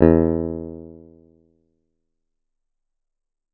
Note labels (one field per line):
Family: guitar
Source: acoustic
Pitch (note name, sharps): E2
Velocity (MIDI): 75